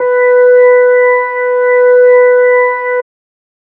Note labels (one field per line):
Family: organ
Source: electronic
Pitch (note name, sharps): B4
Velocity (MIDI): 50